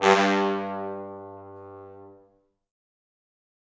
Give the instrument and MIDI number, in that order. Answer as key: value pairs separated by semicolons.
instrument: acoustic brass instrument; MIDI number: 43